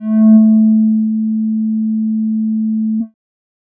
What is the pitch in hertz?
220 Hz